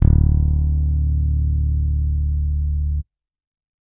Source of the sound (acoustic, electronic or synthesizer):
electronic